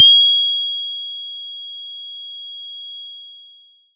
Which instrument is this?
acoustic mallet percussion instrument